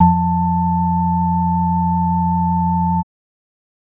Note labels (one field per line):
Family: organ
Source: electronic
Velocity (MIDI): 75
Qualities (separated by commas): multiphonic